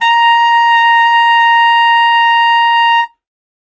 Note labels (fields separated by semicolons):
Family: reed; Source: acoustic; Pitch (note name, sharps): A#5; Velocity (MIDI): 100; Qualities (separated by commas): bright